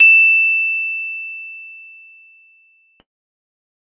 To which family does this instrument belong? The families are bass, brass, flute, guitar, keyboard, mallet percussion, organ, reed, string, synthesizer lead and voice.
keyboard